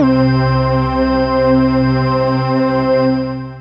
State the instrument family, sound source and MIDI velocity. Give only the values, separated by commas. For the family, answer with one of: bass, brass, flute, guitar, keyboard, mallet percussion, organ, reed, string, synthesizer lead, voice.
synthesizer lead, synthesizer, 50